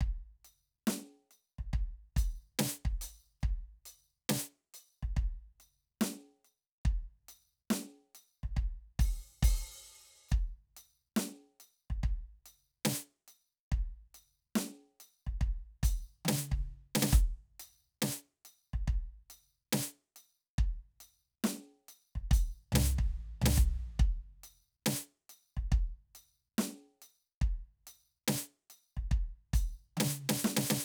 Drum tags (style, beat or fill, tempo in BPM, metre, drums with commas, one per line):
hip-hop
beat
70 BPM
4/4
crash, ride, closed hi-hat, hi-hat pedal, percussion, snare, cross-stick, high tom, floor tom, kick